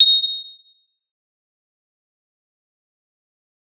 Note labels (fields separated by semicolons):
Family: mallet percussion; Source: acoustic; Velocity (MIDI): 100; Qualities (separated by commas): bright, fast decay, percussive